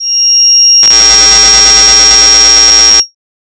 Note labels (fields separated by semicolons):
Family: voice; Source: synthesizer; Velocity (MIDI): 127; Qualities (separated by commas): bright